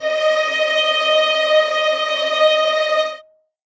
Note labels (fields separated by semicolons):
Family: string; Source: acoustic; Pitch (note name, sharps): D#5; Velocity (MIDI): 50; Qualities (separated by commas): bright, non-linear envelope, reverb